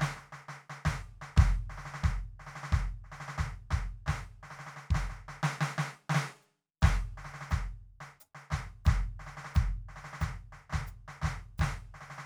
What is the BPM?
176 BPM